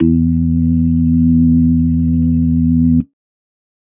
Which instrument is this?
electronic organ